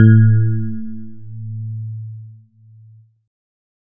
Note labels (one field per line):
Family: keyboard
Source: electronic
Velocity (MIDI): 100